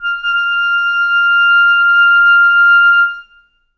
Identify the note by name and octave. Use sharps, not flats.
F6